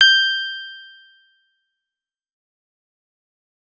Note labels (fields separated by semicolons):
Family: guitar; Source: electronic; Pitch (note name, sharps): G6; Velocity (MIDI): 50; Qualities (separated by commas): bright, fast decay